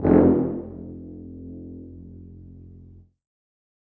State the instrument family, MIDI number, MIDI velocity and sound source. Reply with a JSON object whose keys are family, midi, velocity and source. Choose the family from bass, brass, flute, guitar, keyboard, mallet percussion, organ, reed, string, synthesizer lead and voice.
{"family": "brass", "midi": 29, "velocity": 100, "source": "acoustic"}